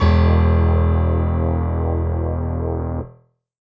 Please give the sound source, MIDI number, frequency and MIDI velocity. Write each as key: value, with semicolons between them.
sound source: electronic; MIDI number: 28; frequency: 41.2 Hz; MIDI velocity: 127